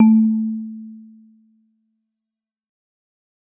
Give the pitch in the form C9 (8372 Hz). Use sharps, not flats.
A3 (220 Hz)